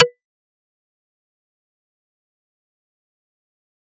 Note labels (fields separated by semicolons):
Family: mallet percussion; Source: acoustic; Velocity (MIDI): 127; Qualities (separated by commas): fast decay, percussive